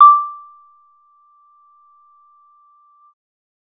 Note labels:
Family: bass; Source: synthesizer; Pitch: D6; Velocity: 75; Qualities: percussive

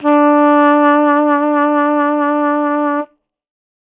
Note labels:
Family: brass; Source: acoustic; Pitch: D4; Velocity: 25

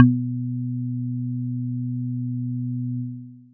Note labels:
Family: mallet percussion; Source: acoustic; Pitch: B2; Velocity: 25

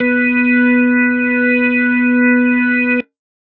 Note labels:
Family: organ; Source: electronic; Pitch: B3; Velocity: 127

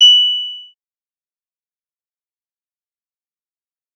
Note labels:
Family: bass; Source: synthesizer; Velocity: 25; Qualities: fast decay, percussive

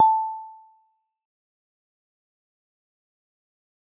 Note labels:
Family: mallet percussion; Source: acoustic; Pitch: A5; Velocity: 50; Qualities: fast decay, percussive

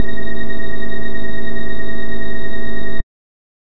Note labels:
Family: bass; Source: synthesizer; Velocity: 50

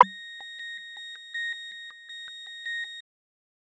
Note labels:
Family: bass; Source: synthesizer; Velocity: 127; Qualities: bright, tempo-synced

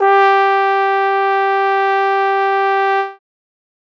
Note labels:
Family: brass; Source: acoustic; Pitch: G4; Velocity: 100

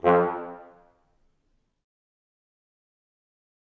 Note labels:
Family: brass; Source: acoustic; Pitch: F2; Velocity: 75; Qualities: fast decay, percussive, reverb

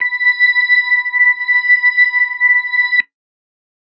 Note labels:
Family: organ; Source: electronic; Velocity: 127

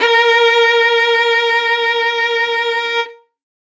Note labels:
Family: string; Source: acoustic; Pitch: A#4; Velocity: 127; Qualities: bright, reverb

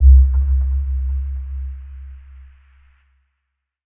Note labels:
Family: synthesizer lead; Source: synthesizer; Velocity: 100; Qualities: dark, non-linear envelope, reverb

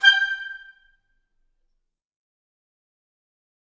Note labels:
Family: reed; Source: acoustic; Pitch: G6; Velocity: 50; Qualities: fast decay, percussive, reverb

